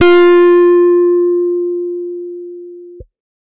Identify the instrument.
electronic guitar